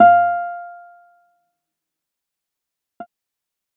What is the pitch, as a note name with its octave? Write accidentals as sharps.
F5